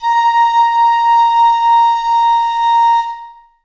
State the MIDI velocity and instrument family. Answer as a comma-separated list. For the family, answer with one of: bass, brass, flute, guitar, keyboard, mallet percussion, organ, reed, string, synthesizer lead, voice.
25, flute